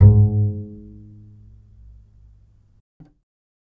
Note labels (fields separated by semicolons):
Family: bass; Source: electronic; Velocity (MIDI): 75; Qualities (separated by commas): reverb